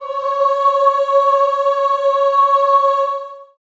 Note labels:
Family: voice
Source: acoustic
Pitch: C#5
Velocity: 127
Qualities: long release, reverb

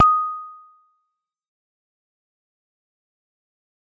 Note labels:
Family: mallet percussion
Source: acoustic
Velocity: 127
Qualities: fast decay, percussive

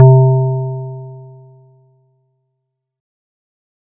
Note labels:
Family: keyboard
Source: electronic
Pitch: C3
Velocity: 127

